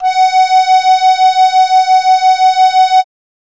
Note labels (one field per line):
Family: keyboard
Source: acoustic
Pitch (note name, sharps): F#5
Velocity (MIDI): 75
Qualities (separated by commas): bright